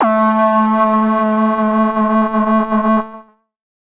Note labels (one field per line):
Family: synthesizer lead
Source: synthesizer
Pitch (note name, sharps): A3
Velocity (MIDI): 75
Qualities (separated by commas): distorted, multiphonic, non-linear envelope